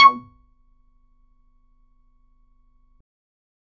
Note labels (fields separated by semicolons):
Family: bass; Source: synthesizer; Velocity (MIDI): 50; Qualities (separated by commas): distorted, percussive